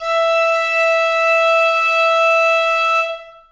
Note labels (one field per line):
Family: flute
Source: acoustic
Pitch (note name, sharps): E5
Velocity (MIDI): 100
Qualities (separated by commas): reverb